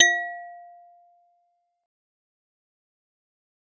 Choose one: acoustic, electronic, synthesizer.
acoustic